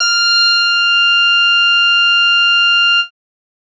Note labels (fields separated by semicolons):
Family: bass; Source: synthesizer; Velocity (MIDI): 75; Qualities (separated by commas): bright, distorted